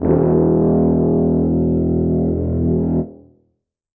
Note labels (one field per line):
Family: brass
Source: acoustic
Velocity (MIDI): 127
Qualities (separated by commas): dark, reverb